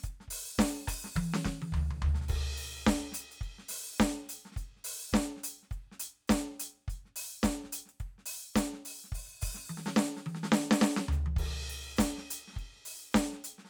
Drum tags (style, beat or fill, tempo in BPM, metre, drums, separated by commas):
soul, beat, 105 BPM, 4/4, ride, closed hi-hat, open hi-hat, hi-hat pedal, snare, cross-stick, high tom, floor tom, kick